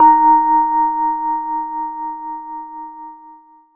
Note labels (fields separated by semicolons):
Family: keyboard; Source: electronic; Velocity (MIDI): 100; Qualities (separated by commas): long release, reverb